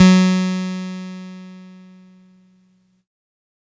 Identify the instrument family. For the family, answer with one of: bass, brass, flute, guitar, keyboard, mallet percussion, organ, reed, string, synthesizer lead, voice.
keyboard